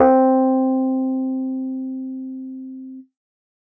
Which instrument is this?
electronic keyboard